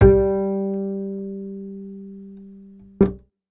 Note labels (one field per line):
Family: bass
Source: acoustic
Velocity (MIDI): 50